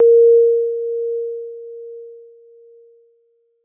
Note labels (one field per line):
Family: keyboard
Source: electronic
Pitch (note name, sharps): A#4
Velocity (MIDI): 50